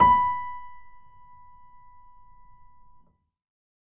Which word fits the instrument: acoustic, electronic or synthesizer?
acoustic